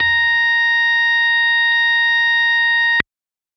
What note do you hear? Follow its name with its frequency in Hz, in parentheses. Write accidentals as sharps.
A#5 (932.3 Hz)